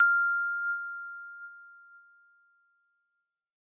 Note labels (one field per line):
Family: keyboard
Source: electronic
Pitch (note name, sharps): F6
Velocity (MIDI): 50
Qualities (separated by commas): bright